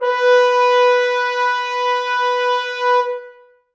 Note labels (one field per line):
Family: brass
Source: acoustic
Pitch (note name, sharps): B4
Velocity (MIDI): 127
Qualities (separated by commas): bright, reverb